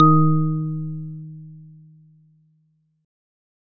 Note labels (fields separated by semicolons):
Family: organ; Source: electronic; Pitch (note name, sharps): D#3; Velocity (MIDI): 75